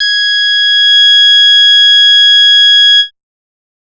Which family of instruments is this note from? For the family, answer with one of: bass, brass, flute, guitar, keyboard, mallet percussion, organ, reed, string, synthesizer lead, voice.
bass